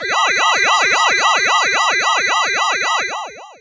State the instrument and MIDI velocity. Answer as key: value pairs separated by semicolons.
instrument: synthesizer voice; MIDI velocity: 50